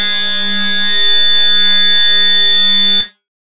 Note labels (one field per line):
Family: bass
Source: synthesizer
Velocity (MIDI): 75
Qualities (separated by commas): bright, distorted